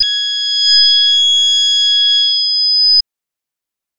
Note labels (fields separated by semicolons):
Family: voice; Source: synthesizer; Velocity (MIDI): 100